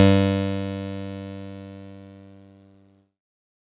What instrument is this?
electronic keyboard